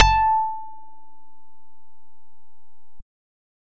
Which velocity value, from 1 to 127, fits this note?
100